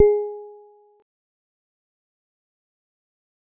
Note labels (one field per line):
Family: mallet percussion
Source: acoustic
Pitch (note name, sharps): G#4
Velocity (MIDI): 25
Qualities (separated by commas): dark, fast decay, percussive